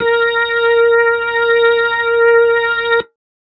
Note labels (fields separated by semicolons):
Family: keyboard; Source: electronic; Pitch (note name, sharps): A#4; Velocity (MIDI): 50; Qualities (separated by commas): distorted